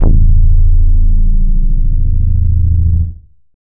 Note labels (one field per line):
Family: bass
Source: synthesizer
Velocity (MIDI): 50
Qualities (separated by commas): distorted